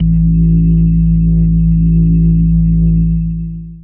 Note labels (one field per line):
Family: organ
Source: electronic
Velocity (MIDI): 75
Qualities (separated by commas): dark, distorted, long release